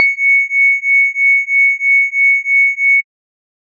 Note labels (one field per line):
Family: bass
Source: synthesizer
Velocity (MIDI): 127